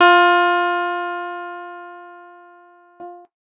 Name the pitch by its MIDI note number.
65